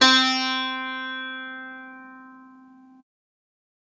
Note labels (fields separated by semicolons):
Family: guitar; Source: acoustic; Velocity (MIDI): 50; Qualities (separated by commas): bright, multiphonic, reverb